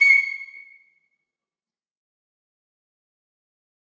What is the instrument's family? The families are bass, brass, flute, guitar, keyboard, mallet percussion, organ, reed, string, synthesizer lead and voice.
flute